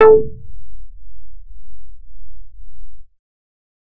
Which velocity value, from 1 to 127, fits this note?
75